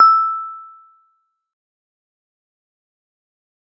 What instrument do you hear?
acoustic mallet percussion instrument